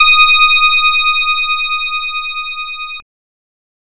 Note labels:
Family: bass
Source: synthesizer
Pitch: D#6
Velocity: 50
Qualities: bright, distorted, multiphonic

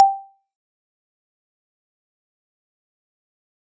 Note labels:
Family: mallet percussion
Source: acoustic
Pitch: G5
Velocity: 100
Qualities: fast decay, percussive

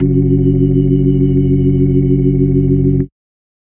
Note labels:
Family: organ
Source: electronic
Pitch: F#1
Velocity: 100

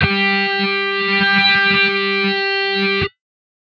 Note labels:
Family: guitar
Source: synthesizer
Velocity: 100

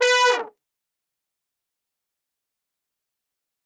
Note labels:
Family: brass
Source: acoustic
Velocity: 50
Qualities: bright, fast decay, percussive, reverb

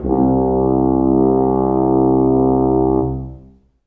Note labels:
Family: brass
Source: acoustic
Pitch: C2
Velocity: 25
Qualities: dark, long release, reverb

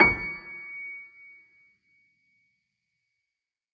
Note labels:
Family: keyboard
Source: acoustic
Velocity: 25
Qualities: reverb

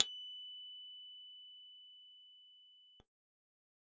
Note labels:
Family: keyboard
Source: electronic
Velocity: 50

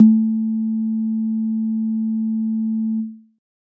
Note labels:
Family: keyboard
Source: electronic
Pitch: A3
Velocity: 127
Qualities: dark

